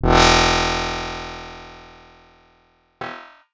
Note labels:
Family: guitar; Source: acoustic; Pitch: E1; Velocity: 100; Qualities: bright, distorted

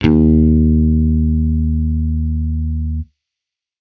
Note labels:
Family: bass; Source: electronic; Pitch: D#2; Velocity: 127

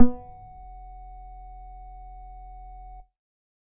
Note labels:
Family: bass; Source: synthesizer; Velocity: 25; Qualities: distorted, percussive

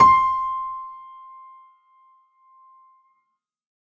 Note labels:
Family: keyboard; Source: acoustic; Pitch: C6; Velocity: 127

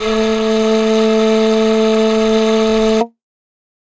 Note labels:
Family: flute; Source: acoustic; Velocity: 25

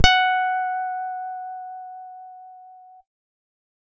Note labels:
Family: guitar; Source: electronic; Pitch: F#5; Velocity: 75

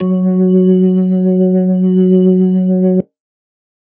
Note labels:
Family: organ; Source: electronic; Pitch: F#3; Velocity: 50

